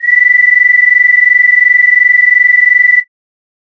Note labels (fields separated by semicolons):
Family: flute; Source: synthesizer; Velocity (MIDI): 50